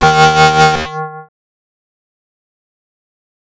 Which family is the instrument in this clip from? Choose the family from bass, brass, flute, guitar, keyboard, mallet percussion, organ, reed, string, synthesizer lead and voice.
bass